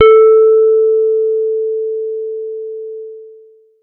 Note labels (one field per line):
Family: guitar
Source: electronic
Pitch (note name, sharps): A4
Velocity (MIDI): 127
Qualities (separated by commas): long release